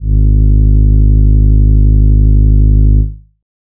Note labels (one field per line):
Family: voice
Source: synthesizer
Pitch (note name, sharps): G#1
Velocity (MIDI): 25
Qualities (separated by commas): dark